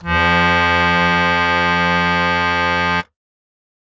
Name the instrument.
acoustic keyboard